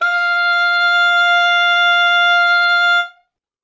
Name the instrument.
acoustic reed instrument